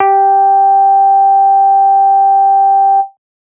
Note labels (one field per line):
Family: bass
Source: synthesizer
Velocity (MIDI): 50